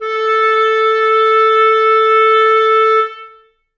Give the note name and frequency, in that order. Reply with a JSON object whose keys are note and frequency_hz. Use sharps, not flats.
{"note": "A4", "frequency_hz": 440}